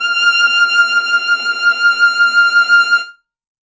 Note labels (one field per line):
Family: string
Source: acoustic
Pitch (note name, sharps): F6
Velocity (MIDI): 100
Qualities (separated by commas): reverb